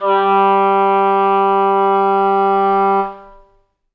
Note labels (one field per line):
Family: reed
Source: acoustic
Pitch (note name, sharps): G3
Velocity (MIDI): 50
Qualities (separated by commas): reverb